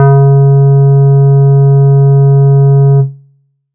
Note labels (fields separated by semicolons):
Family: bass; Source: synthesizer; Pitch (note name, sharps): C#3; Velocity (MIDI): 50